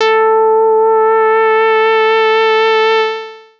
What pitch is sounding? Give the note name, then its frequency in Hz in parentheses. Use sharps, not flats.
A4 (440 Hz)